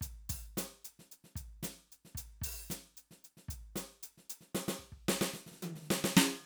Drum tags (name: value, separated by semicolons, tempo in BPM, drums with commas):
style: funk; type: beat; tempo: 112 BPM; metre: 4/4; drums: closed hi-hat, open hi-hat, hi-hat pedal, snare, high tom, kick